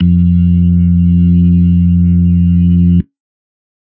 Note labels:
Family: organ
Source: electronic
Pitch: F2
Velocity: 25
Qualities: dark

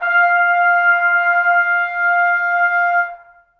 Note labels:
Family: brass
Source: acoustic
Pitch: F5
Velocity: 25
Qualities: reverb

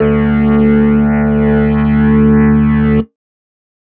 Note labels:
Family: organ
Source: electronic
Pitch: D2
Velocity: 127

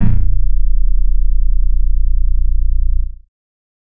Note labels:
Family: bass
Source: synthesizer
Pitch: A#0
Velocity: 25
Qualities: distorted

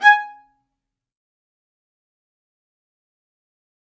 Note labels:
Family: string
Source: acoustic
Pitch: G#5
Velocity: 127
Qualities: fast decay, percussive, reverb

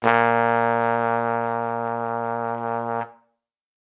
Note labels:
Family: brass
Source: acoustic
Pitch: A#2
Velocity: 75

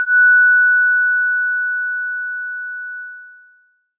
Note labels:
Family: mallet percussion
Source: electronic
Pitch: F#6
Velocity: 100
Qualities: bright, multiphonic

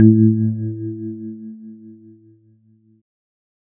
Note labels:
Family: keyboard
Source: electronic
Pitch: A2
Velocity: 127

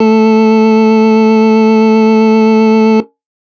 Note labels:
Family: organ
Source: electronic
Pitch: A3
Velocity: 25

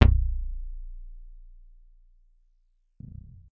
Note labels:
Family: guitar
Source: electronic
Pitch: A#0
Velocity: 100

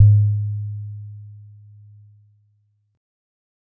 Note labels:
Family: mallet percussion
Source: acoustic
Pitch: G#2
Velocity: 25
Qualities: dark

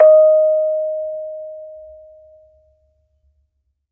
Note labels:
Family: mallet percussion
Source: acoustic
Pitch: D#5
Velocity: 50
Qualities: reverb

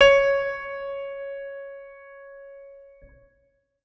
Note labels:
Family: organ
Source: electronic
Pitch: C#5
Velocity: 127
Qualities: reverb

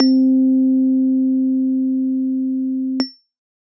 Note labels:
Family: keyboard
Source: electronic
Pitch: C4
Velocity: 25

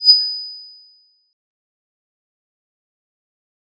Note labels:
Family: mallet percussion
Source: electronic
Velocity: 50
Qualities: bright, fast decay, percussive

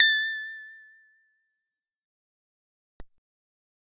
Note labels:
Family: bass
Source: synthesizer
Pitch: A6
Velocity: 100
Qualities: fast decay

